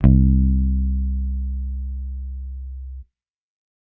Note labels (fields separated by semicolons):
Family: bass; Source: electronic; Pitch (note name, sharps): C2; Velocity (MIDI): 50